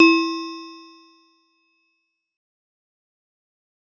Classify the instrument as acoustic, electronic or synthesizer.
acoustic